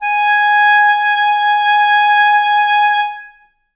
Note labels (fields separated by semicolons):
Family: reed; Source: acoustic; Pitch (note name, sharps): G#5; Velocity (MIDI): 127; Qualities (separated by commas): reverb